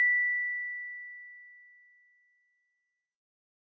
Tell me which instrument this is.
acoustic mallet percussion instrument